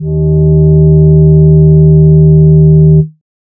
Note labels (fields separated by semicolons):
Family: voice; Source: synthesizer; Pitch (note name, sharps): D#2; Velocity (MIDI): 25; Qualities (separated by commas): dark